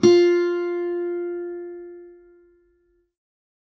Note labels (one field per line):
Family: guitar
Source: acoustic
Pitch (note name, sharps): F4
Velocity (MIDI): 50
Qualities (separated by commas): reverb